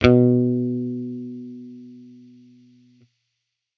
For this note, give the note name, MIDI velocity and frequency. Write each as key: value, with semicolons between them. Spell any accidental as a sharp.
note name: B2; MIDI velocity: 50; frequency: 123.5 Hz